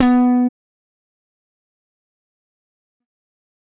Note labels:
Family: bass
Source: electronic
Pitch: B3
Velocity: 75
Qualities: bright, fast decay

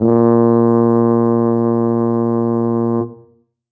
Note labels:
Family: brass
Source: acoustic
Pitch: A#2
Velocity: 100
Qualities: dark

